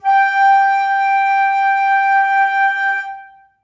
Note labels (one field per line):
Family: flute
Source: acoustic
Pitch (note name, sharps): G5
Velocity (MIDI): 50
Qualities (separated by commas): reverb